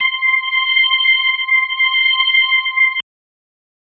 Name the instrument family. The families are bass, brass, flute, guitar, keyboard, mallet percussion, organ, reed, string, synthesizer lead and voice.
organ